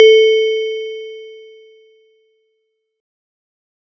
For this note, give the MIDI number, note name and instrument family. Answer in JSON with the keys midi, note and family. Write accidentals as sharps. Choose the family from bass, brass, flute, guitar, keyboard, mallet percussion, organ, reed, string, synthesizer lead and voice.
{"midi": 69, "note": "A4", "family": "mallet percussion"}